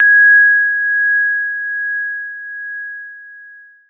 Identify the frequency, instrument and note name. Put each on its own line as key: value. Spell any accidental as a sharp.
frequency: 1661 Hz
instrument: electronic keyboard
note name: G#6